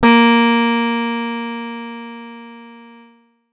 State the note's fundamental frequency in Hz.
233.1 Hz